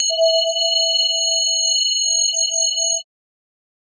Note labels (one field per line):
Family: mallet percussion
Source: electronic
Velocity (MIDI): 100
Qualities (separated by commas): bright, multiphonic, non-linear envelope